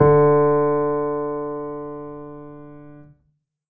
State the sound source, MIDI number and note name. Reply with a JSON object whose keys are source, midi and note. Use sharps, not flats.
{"source": "acoustic", "midi": 50, "note": "D3"}